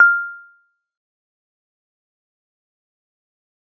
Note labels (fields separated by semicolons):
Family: mallet percussion; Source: acoustic; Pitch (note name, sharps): F6; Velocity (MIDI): 50; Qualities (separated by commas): fast decay, percussive